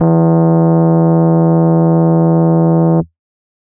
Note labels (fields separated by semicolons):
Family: organ; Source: electronic; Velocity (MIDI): 127; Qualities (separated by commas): distorted